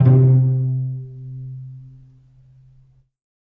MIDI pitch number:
48